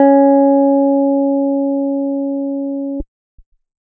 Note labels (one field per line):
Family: keyboard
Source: electronic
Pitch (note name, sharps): C#4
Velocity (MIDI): 75